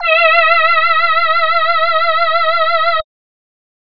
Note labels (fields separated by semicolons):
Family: voice; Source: synthesizer; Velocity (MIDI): 25